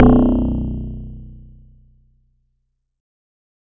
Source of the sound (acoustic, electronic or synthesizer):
acoustic